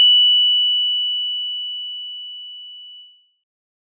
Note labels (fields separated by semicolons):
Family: mallet percussion; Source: acoustic; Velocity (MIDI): 50; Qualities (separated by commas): bright